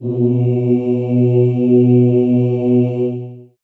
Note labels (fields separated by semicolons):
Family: voice; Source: acoustic; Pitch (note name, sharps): B2; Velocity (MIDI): 75; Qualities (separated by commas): long release, reverb